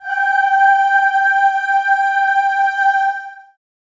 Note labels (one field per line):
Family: voice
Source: acoustic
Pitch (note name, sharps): G5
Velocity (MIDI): 100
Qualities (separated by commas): long release, reverb